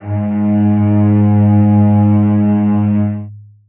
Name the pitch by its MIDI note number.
44